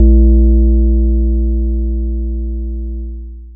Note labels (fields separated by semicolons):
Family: mallet percussion; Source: acoustic; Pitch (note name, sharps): A#1; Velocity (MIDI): 25; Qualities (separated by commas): distorted, long release